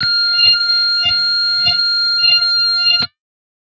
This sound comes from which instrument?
electronic guitar